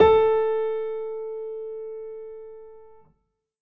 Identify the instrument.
acoustic keyboard